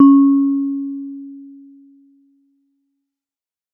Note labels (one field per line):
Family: mallet percussion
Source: acoustic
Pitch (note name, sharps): C#4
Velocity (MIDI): 50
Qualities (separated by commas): dark